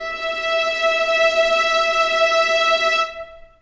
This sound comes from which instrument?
acoustic string instrument